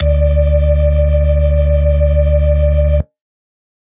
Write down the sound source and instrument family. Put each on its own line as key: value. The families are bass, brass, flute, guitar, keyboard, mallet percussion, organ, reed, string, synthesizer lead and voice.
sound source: electronic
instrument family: organ